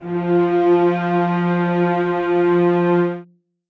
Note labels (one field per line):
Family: string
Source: acoustic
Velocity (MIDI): 50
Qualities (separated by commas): reverb